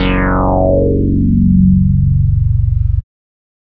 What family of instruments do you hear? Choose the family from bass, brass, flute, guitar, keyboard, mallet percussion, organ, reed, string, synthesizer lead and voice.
bass